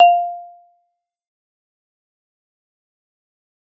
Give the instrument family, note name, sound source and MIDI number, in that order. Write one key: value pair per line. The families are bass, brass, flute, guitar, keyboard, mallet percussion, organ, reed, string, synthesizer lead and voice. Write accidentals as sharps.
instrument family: mallet percussion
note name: F5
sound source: acoustic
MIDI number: 77